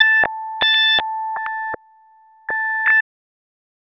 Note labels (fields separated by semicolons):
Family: bass; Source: synthesizer; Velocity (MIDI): 75; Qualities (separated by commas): tempo-synced